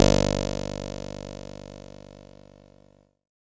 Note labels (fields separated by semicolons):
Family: keyboard; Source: electronic; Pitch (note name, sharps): G1; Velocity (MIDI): 50; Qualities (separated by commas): bright